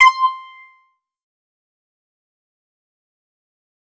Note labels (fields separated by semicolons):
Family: bass; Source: synthesizer; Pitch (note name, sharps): C6; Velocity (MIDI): 100; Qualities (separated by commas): distorted, fast decay, percussive